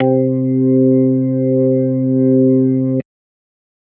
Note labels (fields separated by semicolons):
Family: organ; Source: electronic; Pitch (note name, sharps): C3; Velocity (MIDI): 25